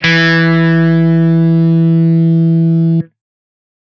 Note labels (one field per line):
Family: guitar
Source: electronic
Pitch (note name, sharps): E3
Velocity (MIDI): 75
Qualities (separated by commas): bright, distorted